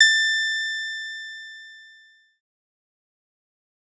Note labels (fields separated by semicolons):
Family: bass; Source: synthesizer; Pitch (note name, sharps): A6; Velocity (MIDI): 25; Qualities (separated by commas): distorted, fast decay